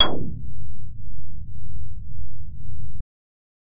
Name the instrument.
synthesizer bass